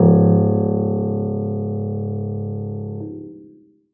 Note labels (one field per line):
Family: keyboard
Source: acoustic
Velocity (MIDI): 25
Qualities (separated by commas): long release, reverb